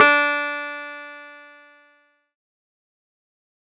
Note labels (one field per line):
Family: keyboard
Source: electronic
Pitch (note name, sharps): D4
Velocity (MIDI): 50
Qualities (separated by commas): distorted, fast decay